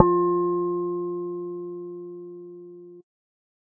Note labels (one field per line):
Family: bass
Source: synthesizer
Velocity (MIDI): 100